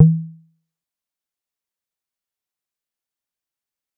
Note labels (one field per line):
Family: bass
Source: synthesizer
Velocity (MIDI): 25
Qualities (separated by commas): fast decay, percussive